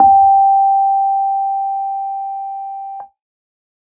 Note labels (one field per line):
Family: keyboard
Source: electronic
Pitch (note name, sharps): G5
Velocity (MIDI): 25